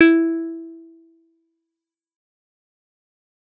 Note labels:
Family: bass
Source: synthesizer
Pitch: E4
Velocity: 127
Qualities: fast decay

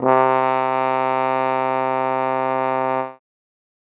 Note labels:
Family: brass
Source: acoustic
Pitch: C3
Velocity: 75

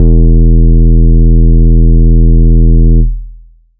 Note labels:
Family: bass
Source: synthesizer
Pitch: E1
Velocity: 127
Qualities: long release

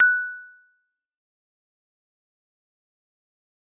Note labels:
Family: mallet percussion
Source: acoustic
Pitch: F#6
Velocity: 127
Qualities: fast decay, percussive

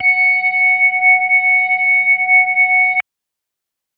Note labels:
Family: organ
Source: electronic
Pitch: F#5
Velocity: 127

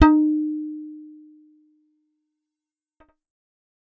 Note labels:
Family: bass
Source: synthesizer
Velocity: 127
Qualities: fast decay

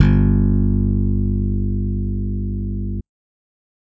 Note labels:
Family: bass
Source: electronic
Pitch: G1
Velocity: 50

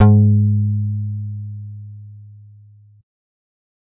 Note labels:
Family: bass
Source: synthesizer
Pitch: G#2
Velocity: 75

